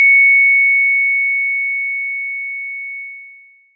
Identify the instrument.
electronic mallet percussion instrument